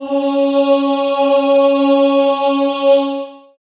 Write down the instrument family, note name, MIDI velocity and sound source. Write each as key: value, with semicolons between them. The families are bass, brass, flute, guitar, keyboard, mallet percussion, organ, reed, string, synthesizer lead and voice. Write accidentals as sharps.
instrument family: voice; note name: C#4; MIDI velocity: 75; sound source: acoustic